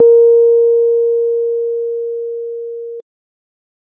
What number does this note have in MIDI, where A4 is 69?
70